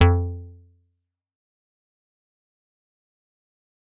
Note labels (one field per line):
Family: bass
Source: synthesizer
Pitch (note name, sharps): F2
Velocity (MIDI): 127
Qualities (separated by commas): dark, fast decay, percussive